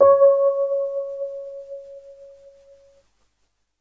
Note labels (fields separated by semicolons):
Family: keyboard; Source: electronic; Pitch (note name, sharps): C#5; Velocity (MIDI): 50; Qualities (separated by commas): dark